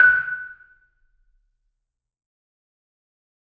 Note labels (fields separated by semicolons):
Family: mallet percussion; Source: acoustic; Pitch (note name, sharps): F#6; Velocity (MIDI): 75; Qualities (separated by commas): fast decay, percussive, reverb